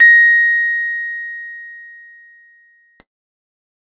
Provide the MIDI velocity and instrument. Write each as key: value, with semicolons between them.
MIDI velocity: 75; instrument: electronic keyboard